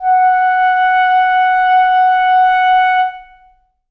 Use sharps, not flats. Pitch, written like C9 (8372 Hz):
F#5 (740 Hz)